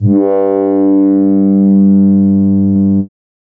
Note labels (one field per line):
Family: keyboard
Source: synthesizer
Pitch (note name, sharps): G2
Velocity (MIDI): 25